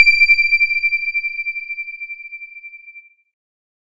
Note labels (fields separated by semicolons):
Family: keyboard; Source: electronic; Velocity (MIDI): 50